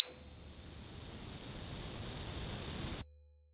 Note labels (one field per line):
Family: voice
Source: synthesizer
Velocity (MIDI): 100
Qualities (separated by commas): distorted